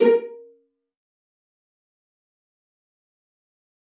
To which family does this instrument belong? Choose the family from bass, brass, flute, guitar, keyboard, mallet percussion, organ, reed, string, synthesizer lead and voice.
string